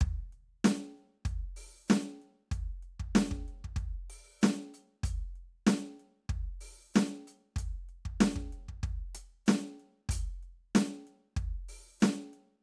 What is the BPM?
95 BPM